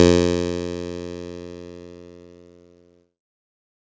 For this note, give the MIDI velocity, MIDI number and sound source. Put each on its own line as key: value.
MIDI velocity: 25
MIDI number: 41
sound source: electronic